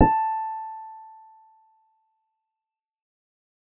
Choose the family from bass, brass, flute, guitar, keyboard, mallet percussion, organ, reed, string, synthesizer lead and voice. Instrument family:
keyboard